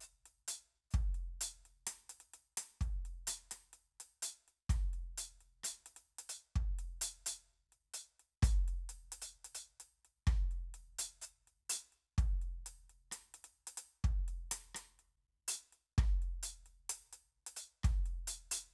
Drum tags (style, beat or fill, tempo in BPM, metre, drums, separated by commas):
slow reggae, beat, 64 BPM, 4/4, closed hi-hat, hi-hat pedal, cross-stick, kick